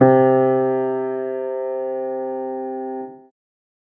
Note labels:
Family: keyboard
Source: acoustic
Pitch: C3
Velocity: 75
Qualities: reverb

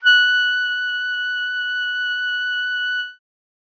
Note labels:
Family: reed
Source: acoustic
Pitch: F#6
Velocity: 50

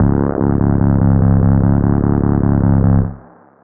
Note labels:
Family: bass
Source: synthesizer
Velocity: 75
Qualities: long release, reverb

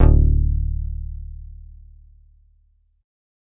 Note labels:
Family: bass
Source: synthesizer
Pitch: D1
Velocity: 25

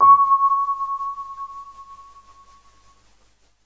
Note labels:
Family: keyboard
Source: electronic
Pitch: C#6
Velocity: 25

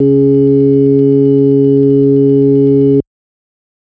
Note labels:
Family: organ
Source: electronic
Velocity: 100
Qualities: dark

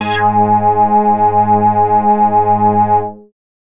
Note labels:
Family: bass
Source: synthesizer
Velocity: 100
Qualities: distorted

